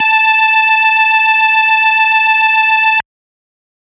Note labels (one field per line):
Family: organ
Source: electronic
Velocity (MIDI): 127